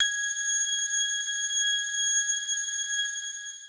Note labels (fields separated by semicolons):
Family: guitar; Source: electronic; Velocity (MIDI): 50; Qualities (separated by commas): bright, long release